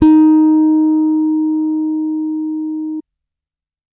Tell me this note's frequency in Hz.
311.1 Hz